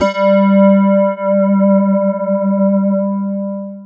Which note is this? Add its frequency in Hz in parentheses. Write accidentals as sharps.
G3 (196 Hz)